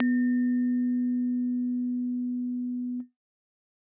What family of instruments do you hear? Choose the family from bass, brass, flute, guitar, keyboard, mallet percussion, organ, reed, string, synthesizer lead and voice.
keyboard